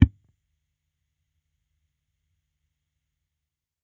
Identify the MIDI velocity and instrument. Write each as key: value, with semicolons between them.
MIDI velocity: 25; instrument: electronic bass